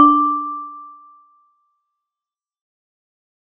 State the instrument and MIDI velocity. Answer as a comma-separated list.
acoustic mallet percussion instrument, 127